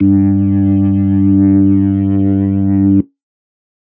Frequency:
98 Hz